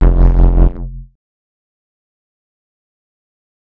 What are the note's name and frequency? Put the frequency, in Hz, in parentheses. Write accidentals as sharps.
F1 (43.65 Hz)